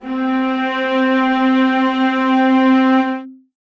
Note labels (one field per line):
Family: string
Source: acoustic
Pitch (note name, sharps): C4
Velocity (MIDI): 50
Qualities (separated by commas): reverb